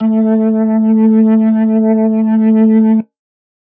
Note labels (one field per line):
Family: organ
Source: electronic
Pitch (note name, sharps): A3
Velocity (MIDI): 75